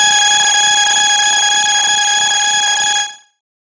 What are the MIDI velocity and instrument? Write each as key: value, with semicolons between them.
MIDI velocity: 127; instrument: synthesizer bass